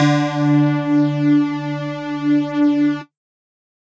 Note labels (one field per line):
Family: mallet percussion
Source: electronic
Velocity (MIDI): 75